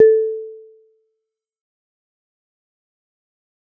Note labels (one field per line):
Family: mallet percussion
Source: acoustic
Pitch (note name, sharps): A4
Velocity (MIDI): 127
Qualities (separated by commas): fast decay, percussive